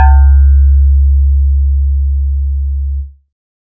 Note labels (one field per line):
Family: synthesizer lead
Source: synthesizer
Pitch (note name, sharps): C#2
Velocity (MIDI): 75